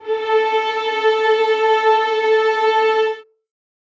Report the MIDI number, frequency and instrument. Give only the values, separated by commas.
69, 440 Hz, acoustic string instrument